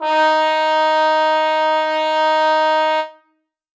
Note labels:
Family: brass; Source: acoustic; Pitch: D#4; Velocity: 127; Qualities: reverb

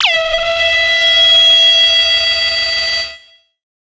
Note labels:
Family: synthesizer lead; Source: synthesizer; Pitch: E5; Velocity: 25; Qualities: bright, distorted, multiphonic, non-linear envelope

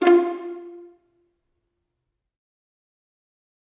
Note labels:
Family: string; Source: acoustic; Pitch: F4; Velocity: 100; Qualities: dark, fast decay, reverb

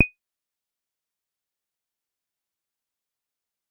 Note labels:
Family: bass; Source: synthesizer; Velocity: 25; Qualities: fast decay, percussive

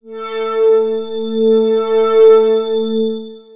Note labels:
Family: synthesizer lead; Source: synthesizer; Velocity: 50; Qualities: bright, long release, non-linear envelope

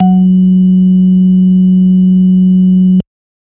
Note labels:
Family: organ; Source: electronic; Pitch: F#3; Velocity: 50

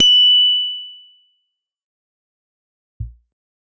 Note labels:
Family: guitar; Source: electronic; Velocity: 127; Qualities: bright, distorted, fast decay

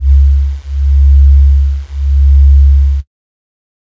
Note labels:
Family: flute; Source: synthesizer; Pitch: C#2; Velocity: 100; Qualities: dark

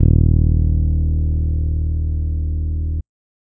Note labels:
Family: bass; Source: electronic; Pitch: D#1; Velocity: 75

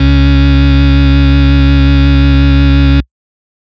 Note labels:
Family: organ; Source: electronic; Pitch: C#2; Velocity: 100; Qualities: distorted

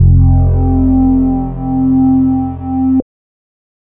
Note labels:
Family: bass; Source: synthesizer; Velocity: 100; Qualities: distorted, multiphonic

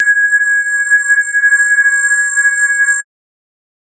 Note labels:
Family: mallet percussion; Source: electronic; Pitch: G#6; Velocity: 50; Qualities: multiphonic, non-linear envelope

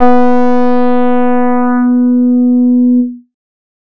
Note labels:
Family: bass; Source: synthesizer; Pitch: B3; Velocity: 50; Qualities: distorted

